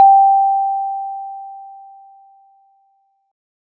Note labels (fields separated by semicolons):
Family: mallet percussion; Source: acoustic; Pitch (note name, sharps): G5; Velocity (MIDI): 25